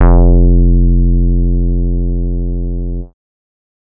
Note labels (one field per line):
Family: bass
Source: synthesizer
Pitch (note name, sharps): F1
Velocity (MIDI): 25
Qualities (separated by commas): dark